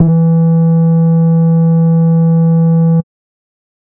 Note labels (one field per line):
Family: bass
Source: synthesizer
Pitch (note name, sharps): E3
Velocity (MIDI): 50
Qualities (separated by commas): dark, distorted, tempo-synced